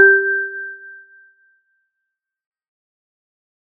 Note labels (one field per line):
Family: mallet percussion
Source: acoustic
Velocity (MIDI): 100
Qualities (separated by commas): fast decay